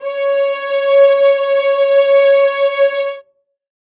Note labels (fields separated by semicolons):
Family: string; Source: acoustic; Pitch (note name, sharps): C#5; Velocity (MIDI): 100; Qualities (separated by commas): reverb